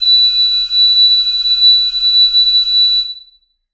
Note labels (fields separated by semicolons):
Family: flute; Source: acoustic; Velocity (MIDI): 100; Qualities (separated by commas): bright, reverb